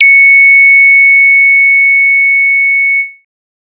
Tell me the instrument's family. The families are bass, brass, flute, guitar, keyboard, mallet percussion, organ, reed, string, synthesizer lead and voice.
bass